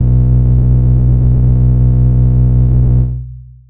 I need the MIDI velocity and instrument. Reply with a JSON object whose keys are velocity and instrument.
{"velocity": 100, "instrument": "electronic keyboard"}